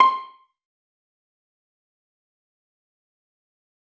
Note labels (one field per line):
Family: string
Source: acoustic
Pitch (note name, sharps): C6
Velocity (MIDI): 127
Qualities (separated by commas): fast decay, percussive, reverb